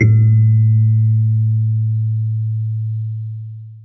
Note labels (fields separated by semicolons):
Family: mallet percussion; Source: acoustic; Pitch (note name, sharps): A2; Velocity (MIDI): 50; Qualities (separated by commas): dark, long release, reverb